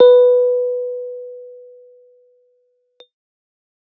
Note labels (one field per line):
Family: keyboard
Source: electronic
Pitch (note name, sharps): B4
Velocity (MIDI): 25